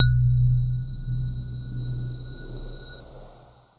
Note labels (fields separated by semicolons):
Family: keyboard; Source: electronic; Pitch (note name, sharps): B0; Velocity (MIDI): 25; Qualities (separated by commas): dark